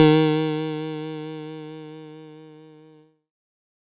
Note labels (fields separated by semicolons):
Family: keyboard; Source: electronic; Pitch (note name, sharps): D#3; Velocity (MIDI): 50; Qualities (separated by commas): bright